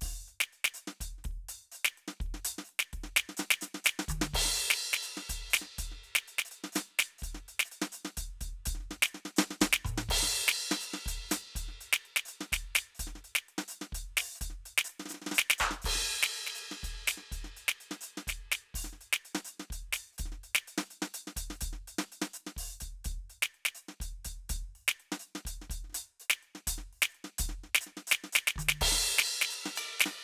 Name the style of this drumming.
Latin